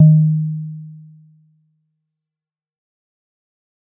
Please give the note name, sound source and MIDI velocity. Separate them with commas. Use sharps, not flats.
D#3, acoustic, 75